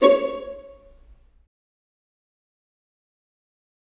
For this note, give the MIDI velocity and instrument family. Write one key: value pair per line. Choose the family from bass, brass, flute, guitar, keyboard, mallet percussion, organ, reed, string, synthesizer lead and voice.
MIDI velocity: 25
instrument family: string